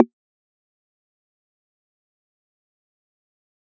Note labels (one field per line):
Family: mallet percussion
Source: electronic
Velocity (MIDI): 50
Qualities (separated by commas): fast decay, percussive